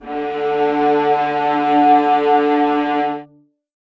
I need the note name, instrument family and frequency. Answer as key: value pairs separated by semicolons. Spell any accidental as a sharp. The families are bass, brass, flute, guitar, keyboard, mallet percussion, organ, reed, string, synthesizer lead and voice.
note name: D3; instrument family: string; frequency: 146.8 Hz